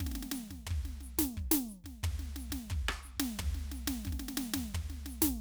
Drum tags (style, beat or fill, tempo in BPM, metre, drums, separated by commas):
samba, beat, 89 BPM, 4/4, hi-hat pedal, snare, cross-stick, floor tom, kick